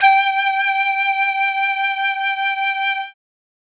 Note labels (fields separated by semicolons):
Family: flute; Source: acoustic; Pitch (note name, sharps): G5; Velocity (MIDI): 127